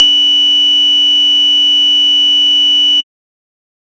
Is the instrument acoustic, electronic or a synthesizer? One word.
synthesizer